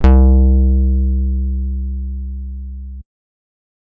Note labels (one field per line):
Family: guitar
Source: electronic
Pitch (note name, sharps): C2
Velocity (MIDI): 50